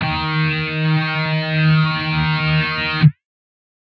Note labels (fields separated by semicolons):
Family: guitar; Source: synthesizer; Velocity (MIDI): 127